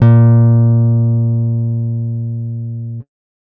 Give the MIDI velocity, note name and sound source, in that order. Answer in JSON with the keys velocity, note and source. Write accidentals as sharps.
{"velocity": 127, "note": "A#2", "source": "acoustic"}